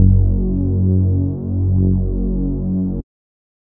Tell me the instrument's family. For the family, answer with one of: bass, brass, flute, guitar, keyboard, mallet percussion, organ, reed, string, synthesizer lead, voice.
bass